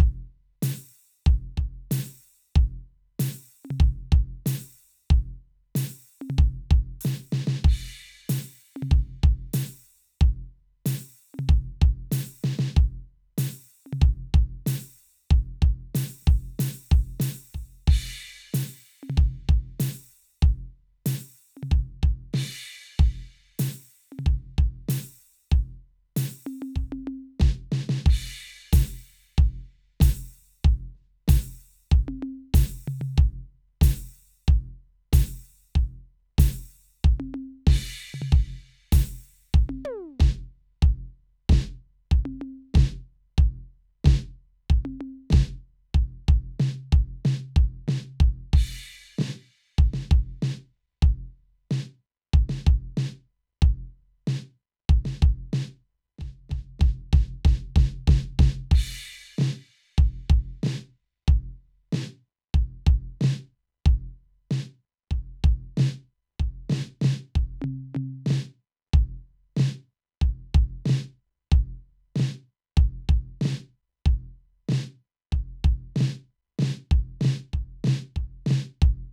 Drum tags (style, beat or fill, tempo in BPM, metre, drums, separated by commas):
rock, beat, 94 BPM, 4/4, crash, open hi-hat, percussion, snare, high tom, floor tom, kick